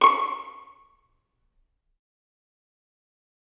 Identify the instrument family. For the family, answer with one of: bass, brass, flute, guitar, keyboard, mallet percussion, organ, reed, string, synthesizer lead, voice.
string